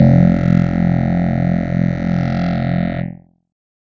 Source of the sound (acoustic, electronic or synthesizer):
electronic